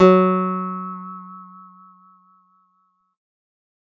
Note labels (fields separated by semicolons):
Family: guitar; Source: acoustic; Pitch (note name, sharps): F#3; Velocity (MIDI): 25